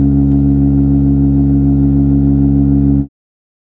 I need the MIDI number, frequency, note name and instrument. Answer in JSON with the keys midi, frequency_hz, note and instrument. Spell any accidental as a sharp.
{"midi": 37, "frequency_hz": 69.3, "note": "C#2", "instrument": "electronic organ"}